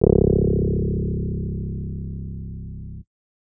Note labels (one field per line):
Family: keyboard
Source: electronic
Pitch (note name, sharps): C1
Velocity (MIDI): 50